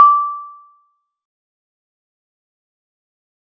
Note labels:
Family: mallet percussion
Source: acoustic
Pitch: D6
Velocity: 50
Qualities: fast decay, percussive

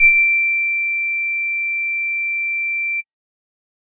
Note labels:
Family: bass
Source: synthesizer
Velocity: 50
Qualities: distorted

